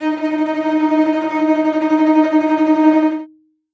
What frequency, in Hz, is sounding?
311.1 Hz